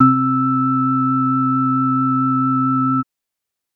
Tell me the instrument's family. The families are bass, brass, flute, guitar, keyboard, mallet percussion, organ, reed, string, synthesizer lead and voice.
organ